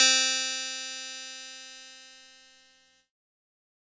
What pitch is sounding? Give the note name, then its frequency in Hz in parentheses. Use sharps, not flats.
C4 (261.6 Hz)